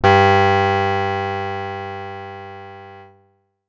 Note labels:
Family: guitar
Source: acoustic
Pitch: G2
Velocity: 75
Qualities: bright, distorted

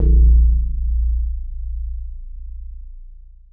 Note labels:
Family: guitar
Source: synthesizer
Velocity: 127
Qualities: dark, long release

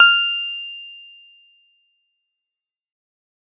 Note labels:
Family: guitar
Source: synthesizer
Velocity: 75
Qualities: bright, fast decay

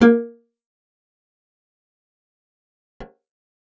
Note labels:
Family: guitar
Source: acoustic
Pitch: A#3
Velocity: 75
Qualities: fast decay, percussive, reverb

